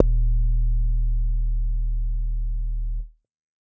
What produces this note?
synthesizer bass